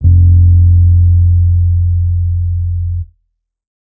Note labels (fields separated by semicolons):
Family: bass; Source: electronic; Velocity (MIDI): 50; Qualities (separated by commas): dark